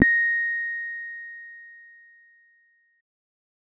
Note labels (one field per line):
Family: keyboard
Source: electronic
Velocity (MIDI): 25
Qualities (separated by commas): dark